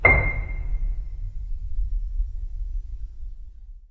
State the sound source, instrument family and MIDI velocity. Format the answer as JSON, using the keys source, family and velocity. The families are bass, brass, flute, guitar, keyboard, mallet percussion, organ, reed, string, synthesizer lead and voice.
{"source": "acoustic", "family": "mallet percussion", "velocity": 25}